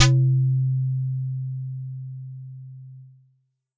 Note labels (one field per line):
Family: bass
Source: synthesizer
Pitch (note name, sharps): C3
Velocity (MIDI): 25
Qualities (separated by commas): distorted